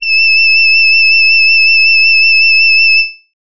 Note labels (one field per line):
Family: voice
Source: synthesizer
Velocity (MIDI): 127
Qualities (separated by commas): bright